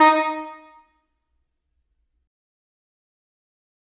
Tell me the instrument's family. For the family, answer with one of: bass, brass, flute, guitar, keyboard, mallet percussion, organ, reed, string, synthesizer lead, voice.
reed